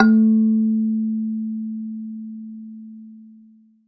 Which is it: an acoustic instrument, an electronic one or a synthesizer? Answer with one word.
acoustic